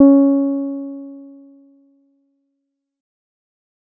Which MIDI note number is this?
61